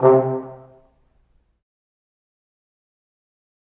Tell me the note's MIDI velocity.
50